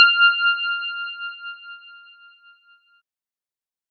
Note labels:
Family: keyboard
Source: electronic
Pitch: F6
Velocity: 50

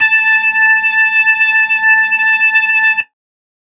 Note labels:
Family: organ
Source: electronic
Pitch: A5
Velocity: 100

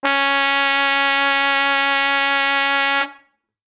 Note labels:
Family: brass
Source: acoustic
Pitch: C#4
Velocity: 127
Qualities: bright

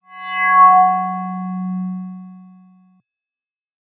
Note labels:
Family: mallet percussion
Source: electronic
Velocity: 100

